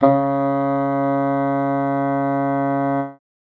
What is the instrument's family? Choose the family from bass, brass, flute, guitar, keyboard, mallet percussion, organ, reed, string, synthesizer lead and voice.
reed